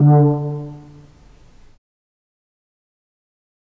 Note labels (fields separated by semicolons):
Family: flute; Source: acoustic; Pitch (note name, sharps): D3; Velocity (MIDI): 50; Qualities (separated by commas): fast decay, reverb